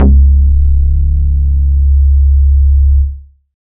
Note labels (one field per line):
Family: bass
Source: synthesizer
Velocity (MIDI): 50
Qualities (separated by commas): distorted